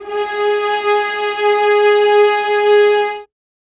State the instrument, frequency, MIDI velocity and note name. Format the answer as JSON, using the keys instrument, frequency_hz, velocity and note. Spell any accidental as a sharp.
{"instrument": "acoustic string instrument", "frequency_hz": 415.3, "velocity": 25, "note": "G#4"}